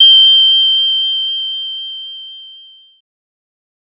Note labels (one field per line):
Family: bass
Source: synthesizer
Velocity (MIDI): 50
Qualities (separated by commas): bright, distorted